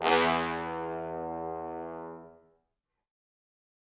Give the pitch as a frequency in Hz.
82.41 Hz